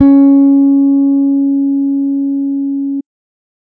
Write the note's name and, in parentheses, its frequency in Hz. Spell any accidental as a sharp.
C#4 (277.2 Hz)